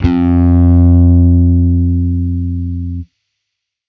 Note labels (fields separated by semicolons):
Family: bass; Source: electronic; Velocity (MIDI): 50; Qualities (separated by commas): distorted